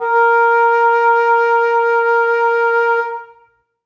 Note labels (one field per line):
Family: flute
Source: acoustic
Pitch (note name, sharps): A#4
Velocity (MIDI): 127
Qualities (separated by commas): reverb